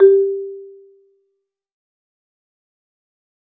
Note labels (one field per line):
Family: mallet percussion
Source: acoustic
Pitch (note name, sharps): G4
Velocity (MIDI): 25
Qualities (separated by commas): dark, fast decay, percussive, reverb